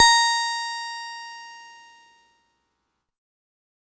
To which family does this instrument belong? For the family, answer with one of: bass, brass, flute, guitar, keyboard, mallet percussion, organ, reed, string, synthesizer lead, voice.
keyboard